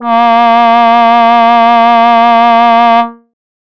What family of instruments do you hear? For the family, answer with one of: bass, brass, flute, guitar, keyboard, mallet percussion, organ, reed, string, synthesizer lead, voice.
voice